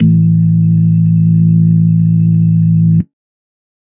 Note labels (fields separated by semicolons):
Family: organ; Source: electronic; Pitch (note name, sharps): A1; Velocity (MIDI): 127; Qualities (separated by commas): dark